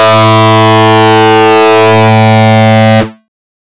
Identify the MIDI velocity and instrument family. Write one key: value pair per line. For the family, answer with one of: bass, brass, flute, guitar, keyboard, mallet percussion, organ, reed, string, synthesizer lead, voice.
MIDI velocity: 100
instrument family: bass